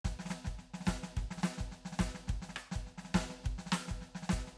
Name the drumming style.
New Orleans shuffle